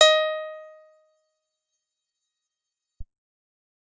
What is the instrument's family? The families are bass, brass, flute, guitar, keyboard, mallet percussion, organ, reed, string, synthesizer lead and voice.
guitar